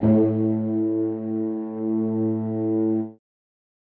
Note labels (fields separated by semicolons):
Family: brass; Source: acoustic; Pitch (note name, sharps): A2; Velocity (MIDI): 25; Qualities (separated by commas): reverb